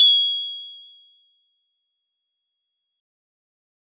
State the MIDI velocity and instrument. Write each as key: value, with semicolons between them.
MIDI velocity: 75; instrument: synthesizer guitar